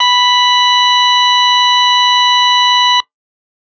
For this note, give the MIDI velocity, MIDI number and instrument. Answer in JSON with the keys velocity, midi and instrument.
{"velocity": 127, "midi": 83, "instrument": "electronic organ"}